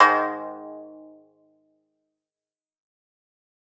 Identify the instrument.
acoustic guitar